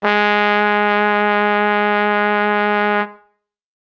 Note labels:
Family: brass; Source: acoustic; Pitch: G#3; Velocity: 100; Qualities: bright

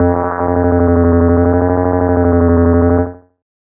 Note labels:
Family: bass; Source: synthesizer; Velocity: 100; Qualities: distorted, tempo-synced

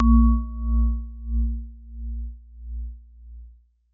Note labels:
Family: mallet percussion; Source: acoustic; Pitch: A#1; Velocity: 100; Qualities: dark, long release, non-linear envelope

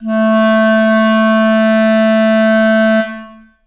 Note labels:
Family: reed; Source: acoustic; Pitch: A3; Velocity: 75; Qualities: long release, reverb

